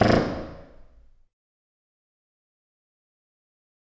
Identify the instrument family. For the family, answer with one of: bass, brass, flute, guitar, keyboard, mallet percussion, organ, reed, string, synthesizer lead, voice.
reed